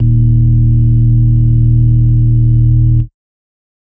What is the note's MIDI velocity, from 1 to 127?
25